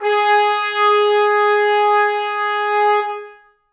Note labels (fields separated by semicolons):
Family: brass; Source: acoustic; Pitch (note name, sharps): G#4; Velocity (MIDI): 100; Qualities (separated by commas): reverb